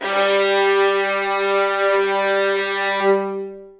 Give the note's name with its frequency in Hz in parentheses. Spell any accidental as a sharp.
G3 (196 Hz)